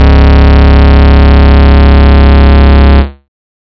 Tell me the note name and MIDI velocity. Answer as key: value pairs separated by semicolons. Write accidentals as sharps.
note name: C#1; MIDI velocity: 25